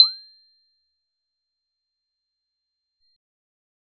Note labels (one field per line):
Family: bass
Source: synthesizer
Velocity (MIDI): 25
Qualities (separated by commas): bright, fast decay, percussive